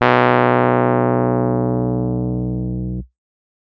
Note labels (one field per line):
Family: keyboard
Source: electronic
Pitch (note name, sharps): B1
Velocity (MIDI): 127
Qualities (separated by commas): distorted